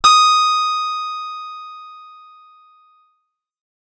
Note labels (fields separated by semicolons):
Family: guitar; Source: acoustic; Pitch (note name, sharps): D#6; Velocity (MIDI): 100; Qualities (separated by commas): bright, distorted